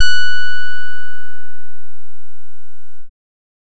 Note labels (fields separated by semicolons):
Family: bass; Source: synthesizer; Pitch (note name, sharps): F#6; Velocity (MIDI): 127